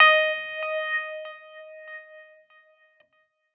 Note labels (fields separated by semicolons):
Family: keyboard; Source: electronic; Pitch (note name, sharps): D#5; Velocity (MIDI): 75